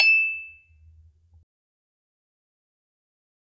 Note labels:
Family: mallet percussion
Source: acoustic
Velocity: 25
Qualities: fast decay, percussive, reverb

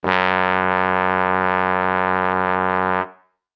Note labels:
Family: brass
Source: acoustic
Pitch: F#2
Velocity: 100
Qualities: bright

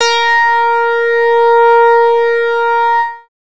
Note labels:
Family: bass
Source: synthesizer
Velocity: 127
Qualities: distorted

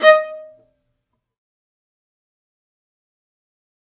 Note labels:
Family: string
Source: acoustic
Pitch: D#5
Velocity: 75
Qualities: fast decay, percussive, reverb

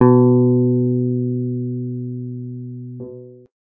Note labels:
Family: guitar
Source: electronic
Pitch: B2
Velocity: 50

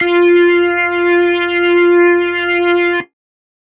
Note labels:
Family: organ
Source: electronic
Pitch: F4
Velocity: 127

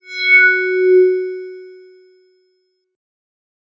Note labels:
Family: mallet percussion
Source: electronic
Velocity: 75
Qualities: bright

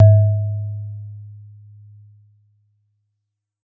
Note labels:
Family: mallet percussion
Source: acoustic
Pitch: G#2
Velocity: 127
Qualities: dark

